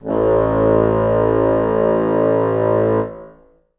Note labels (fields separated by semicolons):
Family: reed; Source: acoustic; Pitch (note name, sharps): A1; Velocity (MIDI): 100; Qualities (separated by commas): reverb